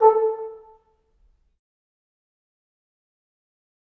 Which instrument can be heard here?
acoustic brass instrument